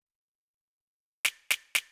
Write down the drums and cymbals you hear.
snare